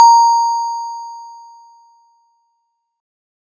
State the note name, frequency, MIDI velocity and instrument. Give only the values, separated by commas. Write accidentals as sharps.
A#5, 932.3 Hz, 50, acoustic mallet percussion instrument